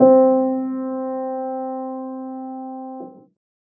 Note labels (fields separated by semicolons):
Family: keyboard; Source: acoustic; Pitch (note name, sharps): C4; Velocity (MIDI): 25; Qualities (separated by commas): reverb